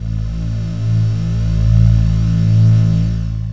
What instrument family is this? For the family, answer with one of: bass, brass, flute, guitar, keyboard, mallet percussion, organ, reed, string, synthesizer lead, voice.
voice